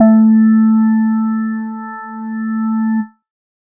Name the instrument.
electronic organ